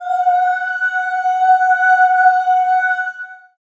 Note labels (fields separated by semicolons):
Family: voice; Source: acoustic; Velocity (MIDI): 50; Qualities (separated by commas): reverb